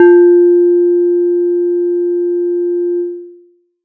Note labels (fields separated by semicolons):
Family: mallet percussion; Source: acoustic; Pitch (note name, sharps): F4; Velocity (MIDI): 100; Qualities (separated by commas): long release